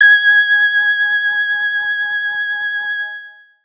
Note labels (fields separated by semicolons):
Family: organ; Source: electronic; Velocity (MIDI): 50; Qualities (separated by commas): bright